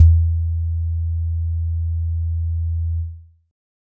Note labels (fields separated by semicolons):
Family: keyboard; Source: electronic; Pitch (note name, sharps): E2; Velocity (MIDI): 25; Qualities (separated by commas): dark